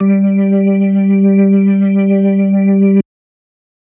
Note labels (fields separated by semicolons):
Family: organ; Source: electronic; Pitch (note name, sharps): G3; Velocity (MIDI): 25